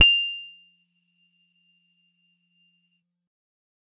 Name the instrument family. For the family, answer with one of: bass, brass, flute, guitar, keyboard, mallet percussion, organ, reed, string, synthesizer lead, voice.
guitar